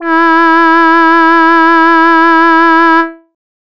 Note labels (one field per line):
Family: voice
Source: synthesizer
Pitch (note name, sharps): E4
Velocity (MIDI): 100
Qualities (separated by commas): distorted